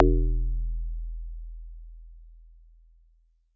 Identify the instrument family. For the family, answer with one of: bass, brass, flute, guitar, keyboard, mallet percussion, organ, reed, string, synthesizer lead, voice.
guitar